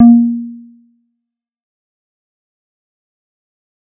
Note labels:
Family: bass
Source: synthesizer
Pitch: A#3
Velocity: 127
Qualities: dark, fast decay, percussive

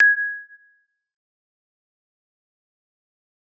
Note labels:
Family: mallet percussion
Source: acoustic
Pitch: G#6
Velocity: 127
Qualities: fast decay, percussive

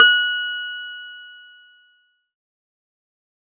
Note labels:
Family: keyboard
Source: electronic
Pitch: F#6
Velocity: 127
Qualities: distorted, fast decay

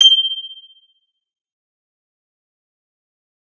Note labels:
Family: guitar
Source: electronic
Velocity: 127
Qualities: bright, fast decay, multiphonic, non-linear envelope, percussive

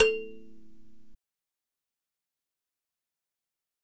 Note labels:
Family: mallet percussion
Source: acoustic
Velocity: 100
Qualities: fast decay, reverb

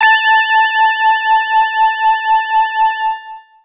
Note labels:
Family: organ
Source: electronic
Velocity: 127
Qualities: distorted, long release

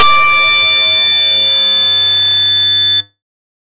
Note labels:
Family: bass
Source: synthesizer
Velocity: 100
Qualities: bright, distorted

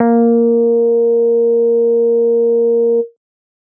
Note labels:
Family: bass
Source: synthesizer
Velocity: 100

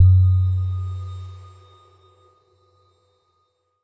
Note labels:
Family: mallet percussion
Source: electronic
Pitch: F#2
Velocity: 100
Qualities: non-linear envelope

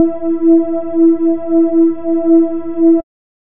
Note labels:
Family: bass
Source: synthesizer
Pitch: E4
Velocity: 75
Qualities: dark

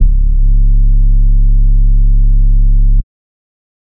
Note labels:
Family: bass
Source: synthesizer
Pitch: C#1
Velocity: 100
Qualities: dark, distorted, tempo-synced

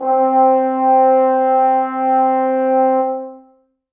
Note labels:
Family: brass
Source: acoustic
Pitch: C4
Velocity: 75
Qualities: dark, reverb

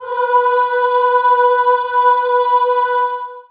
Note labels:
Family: voice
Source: acoustic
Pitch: B4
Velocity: 100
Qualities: long release, reverb

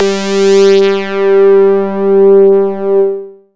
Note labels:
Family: bass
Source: synthesizer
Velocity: 100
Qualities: bright, distorted

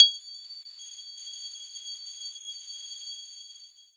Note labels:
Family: mallet percussion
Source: acoustic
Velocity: 100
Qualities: bright, long release, multiphonic

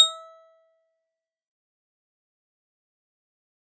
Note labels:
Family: mallet percussion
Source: acoustic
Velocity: 127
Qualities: bright, fast decay, percussive

